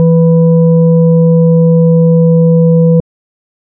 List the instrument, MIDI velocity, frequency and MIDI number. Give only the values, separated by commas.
electronic organ, 75, 164.8 Hz, 52